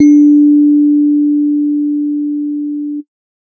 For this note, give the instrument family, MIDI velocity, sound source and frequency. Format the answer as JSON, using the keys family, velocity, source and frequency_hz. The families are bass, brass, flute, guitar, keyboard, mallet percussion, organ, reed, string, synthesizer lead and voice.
{"family": "keyboard", "velocity": 75, "source": "electronic", "frequency_hz": 293.7}